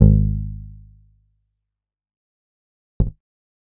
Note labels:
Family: bass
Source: synthesizer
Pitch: G#1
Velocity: 50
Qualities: dark, fast decay

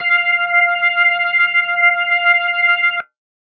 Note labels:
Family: organ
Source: electronic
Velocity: 50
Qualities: distorted

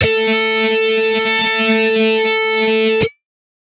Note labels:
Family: guitar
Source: synthesizer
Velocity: 127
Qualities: distorted

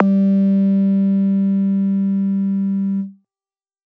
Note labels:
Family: bass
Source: synthesizer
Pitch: G3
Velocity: 75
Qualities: distorted

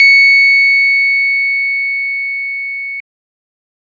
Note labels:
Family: organ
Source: electronic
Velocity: 127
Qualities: bright

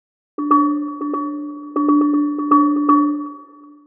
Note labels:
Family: mallet percussion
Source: synthesizer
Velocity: 50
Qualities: long release, multiphonic, percussive, tempo-synced

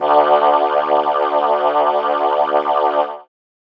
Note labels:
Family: keyboard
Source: synthesizer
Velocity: 127

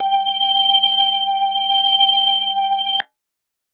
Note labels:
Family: organ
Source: electronic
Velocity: 25

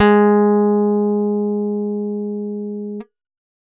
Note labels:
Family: guitar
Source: acoustic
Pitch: G#3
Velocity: 127

